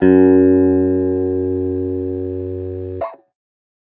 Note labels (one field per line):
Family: guitar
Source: electronic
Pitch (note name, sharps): F#2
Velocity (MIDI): 25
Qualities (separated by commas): distorted